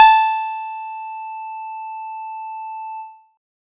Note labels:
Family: guitar; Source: synthesizer; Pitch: A5; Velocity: 127

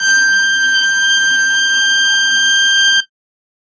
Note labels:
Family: string; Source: acoustic; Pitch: G6; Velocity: 25

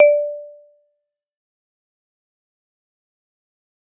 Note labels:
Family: mallet percussion; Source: acoustic; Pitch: D5; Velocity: 100; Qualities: fast decay, percussive

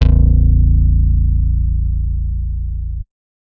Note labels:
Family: guitar; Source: acoustic; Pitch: A0; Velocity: 75

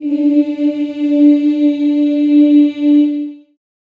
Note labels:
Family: voice; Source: acoustic; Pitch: D4; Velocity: 25; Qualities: reverb

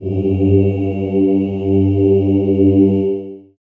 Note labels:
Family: voice; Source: acoustic; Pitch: G2; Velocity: 100; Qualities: long release, reverb

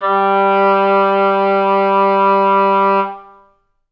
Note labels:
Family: reed; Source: acoustic; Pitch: G3; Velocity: 75; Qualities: reverb

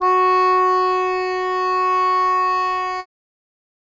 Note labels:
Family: reed; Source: acoustic; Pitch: F#4; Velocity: 50

